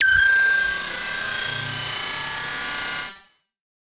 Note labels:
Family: synthesizer lead; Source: synthesizer; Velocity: 127; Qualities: bright, distorted, multiphonic, non-linear envelope

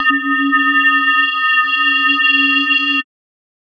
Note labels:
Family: mallet percussion; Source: electronic; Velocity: 75; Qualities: multiphonic, non-linear envelope

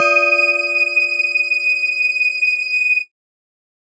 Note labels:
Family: mallet percussion; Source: electronic; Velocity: 75

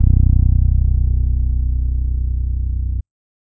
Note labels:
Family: bass; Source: electronic; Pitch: B0; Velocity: 50

